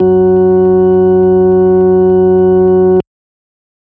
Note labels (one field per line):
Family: organ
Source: electronic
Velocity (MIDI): 25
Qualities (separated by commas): dark